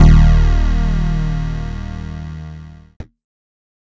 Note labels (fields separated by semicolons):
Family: keyboard; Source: electronic; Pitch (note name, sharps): D#1; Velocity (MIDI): 127; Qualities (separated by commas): bright, distorted